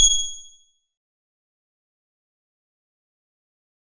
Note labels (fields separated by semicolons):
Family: guitar; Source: acoustic; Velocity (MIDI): 50; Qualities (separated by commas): bright, distorted, fast decay, percussive